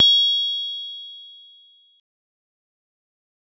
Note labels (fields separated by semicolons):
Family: mallet percussion; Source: acoustic; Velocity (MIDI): 50; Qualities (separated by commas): fast decay, reverb